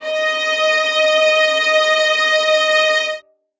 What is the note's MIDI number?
75